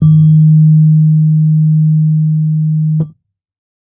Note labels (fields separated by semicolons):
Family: keyboard; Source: electronic; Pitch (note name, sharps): D#3; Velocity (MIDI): 25; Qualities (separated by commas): dark